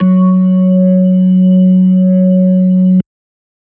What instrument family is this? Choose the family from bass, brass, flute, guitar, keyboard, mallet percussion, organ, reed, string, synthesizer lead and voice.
organ